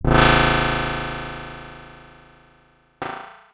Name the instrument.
acoustic guitar